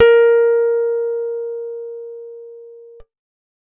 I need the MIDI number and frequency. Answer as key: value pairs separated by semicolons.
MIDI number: 70; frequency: 466.2 Hz